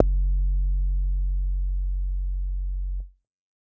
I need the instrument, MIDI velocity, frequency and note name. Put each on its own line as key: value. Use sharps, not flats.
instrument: synthesizer bass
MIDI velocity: 75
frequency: 46.25 Hz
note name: F#1